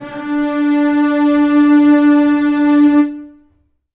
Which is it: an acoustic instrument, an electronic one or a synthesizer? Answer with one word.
acoustic